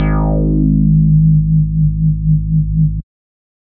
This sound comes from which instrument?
synthesizer bass